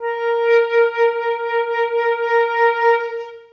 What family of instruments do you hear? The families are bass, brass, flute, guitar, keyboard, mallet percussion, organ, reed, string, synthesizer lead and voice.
flute